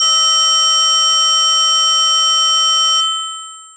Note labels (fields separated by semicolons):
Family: mallet percussion; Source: electronic; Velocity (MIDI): 100; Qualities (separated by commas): long release